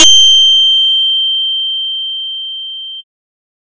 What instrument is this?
synthesizer bass